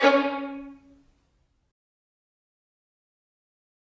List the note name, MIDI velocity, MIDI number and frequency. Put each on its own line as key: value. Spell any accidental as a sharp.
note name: C#4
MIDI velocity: 50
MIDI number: 61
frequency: 277.2 Hz